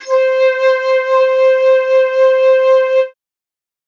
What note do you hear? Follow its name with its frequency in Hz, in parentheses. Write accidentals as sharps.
C5 (523.3 Hz)